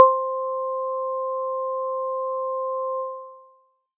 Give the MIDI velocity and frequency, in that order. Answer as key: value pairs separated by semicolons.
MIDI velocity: 100; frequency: 523.3 Hz